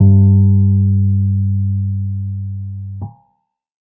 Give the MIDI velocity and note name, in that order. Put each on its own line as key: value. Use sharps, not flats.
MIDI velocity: 25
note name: G2